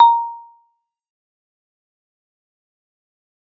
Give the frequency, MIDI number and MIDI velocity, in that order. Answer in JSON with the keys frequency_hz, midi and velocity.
{"frequency_hz": 932.3, "midi": 82, "velocity": 100}